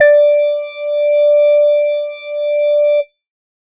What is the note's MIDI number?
74